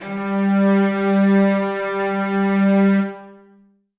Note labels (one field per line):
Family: string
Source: acoustic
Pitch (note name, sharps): G3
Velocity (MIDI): 100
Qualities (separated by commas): reverb